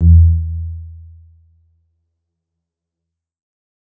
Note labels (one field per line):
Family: keyboard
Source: electronic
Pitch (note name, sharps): E2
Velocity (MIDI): 25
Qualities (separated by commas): dark, fast decay